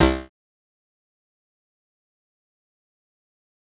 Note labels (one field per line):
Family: bass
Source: synthesizer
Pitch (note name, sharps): C2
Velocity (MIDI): 50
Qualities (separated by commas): bright, distorted, fast decay, percussive